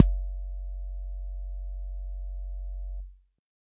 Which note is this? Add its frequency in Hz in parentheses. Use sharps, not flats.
F#1 (46.25 Hz)